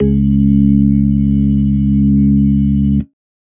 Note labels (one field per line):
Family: organ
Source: electronic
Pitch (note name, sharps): C#2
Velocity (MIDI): 127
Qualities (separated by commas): dark